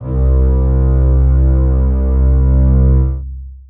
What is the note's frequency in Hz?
65.41 Hz